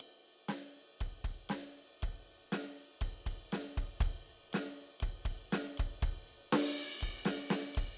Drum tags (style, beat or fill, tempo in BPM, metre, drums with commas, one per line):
rock
beat
120 BPM
4/4
ride, snare, kick